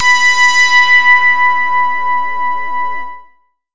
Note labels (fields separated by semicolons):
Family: bass; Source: synthesizer; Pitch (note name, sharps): B5; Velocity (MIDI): 100; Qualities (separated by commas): bright, distorted